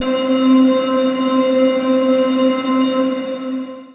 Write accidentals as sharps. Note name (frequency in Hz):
C4 (261.6 Hz)